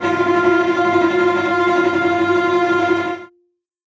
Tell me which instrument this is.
acoustic string instrument